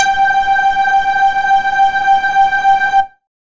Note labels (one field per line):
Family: bass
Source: synthesizer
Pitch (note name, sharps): G5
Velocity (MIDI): 50